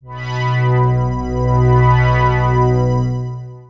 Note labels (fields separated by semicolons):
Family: synthesizer lead; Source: synthesizer; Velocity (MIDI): 75; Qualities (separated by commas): bright, long release, non-linear envelope